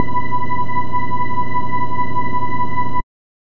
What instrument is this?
synthesizer bass